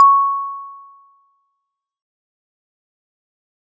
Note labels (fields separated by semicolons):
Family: mallet percussion; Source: acoustic; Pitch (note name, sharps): C#6; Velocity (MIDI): 100; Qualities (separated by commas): fast decay